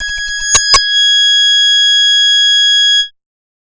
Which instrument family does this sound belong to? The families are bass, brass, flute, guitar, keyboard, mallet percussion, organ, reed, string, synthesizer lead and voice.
bass